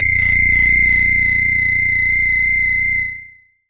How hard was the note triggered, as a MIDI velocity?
100